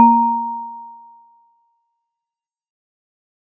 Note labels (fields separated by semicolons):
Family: mallet percussion; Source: acoustic; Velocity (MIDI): 100; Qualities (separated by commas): fast decay